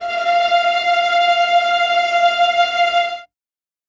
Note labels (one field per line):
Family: string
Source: acoustic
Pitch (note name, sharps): F5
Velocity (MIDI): 50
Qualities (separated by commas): bright, non-linear envelope, reverb